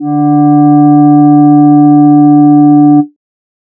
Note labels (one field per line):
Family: voice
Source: synthesizer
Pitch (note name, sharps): D3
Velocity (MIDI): 75